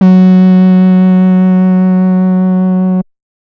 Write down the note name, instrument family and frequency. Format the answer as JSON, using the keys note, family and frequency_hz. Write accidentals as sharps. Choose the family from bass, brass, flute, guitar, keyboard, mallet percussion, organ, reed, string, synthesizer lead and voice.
{"note": "F#3", "family": "bass", "frequency_hz": 185}